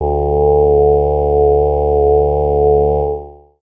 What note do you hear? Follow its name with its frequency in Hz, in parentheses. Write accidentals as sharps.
D2 (73.42 Hz)